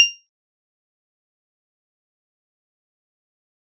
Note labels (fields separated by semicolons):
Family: mallet percussion; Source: acoustic; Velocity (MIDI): 75; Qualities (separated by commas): bright, fast decay, percussive